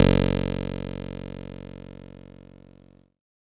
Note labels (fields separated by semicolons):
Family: keyboard; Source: electronic; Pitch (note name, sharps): F#1; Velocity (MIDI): 50; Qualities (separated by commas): bright, distorted